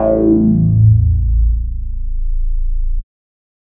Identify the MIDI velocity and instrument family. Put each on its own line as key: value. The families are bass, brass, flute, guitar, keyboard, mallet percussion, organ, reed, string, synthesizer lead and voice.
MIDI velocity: 25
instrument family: bass